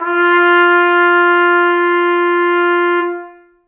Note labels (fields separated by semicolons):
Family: brass; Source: acoustic; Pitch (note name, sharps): F4; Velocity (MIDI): 75; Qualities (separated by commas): reverb